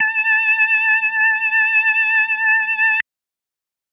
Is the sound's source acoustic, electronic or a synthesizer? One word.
electronic